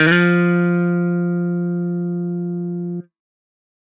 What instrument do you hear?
electronic guitar